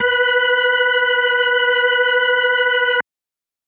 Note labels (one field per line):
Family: organ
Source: electronic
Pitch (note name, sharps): B4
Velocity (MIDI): 75